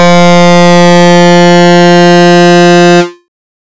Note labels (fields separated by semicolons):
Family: bass; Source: synthesizer; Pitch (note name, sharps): F3; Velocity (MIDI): 50; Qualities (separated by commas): bright, distorted